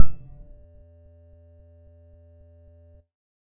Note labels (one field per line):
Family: bass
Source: synthesizer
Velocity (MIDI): 25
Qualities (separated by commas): distorted, percussive